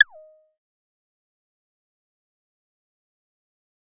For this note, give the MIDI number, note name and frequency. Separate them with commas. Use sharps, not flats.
75, D#5, 622.3 Hz